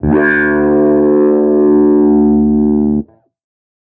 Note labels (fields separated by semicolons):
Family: guitar; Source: electronic; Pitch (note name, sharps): D2; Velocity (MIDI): 100; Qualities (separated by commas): bright, distorted, non-linear envelope